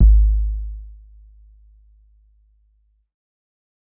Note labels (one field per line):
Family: keyboard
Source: electronic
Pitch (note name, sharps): G#1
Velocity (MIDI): 75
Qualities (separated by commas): dark